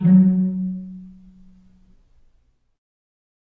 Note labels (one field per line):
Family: string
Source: acoustic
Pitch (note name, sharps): F#3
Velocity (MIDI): 50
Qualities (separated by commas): dark, reverb